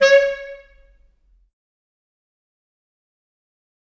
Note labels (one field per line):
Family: reed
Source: acoustic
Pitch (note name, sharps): C#5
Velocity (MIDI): 127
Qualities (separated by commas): fast decay, percussive, reverb